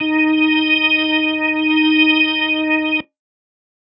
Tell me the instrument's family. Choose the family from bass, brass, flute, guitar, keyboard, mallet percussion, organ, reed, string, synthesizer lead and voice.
organ